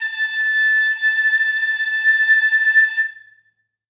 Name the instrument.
acoustic flute